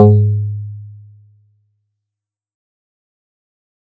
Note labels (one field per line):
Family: guitar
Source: synthesizer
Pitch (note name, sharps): G#2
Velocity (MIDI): 75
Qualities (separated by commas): dark, fast decay